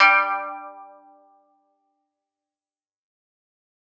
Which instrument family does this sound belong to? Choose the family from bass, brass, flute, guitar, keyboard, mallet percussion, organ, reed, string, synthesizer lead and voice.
guitar